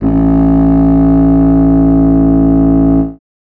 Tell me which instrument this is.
acoustic reed instrument